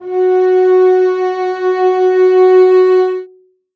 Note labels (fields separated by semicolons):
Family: string; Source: acoustic; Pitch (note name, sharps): F#4; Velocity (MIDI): 75; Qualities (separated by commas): reverb